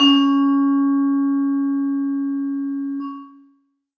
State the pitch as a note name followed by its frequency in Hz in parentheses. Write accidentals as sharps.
C#4 (277.2 Hz)